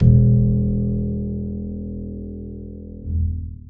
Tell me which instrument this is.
acoustic keyboard